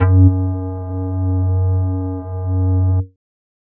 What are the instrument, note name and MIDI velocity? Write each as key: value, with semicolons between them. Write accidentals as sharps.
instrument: synthesizer flute; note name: F#2; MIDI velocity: 75